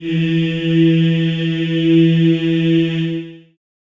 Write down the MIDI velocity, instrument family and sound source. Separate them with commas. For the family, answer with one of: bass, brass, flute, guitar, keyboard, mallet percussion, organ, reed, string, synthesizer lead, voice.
127, voice, acoustic